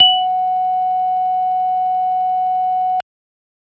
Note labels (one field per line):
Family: organ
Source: electronic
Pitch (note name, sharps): F#5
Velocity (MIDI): 100